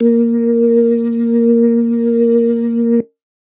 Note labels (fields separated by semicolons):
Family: organ; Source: electronic; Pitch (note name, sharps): A#3; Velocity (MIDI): 50; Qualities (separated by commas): dark